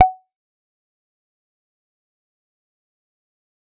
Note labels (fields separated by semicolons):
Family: bass; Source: synthesizer; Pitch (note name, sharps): F#5; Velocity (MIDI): 50; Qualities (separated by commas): fast decay, percussive